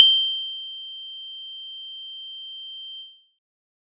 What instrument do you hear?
synthesizer guitar